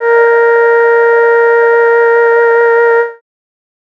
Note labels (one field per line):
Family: voice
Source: synthesizer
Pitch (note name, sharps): A#4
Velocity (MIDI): 50